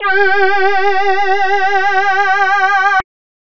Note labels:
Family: voice; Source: synthesizer; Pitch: G4; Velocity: 100

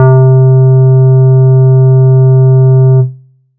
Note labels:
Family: bass; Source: synthesizer; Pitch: C3; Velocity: 75

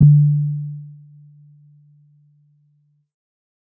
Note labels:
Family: keyboard; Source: electronic; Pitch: D3; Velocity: 50; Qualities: dark

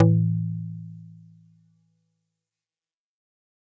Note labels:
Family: mallet percussion; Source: acoustic; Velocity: 75; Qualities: fast decay, multiphonic

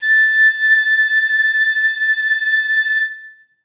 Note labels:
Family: flute; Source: acoustic; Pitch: A6; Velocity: 25; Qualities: reverb

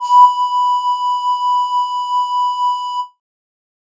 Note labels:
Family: flute; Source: synthesizer; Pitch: B5; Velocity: 50; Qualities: distorted

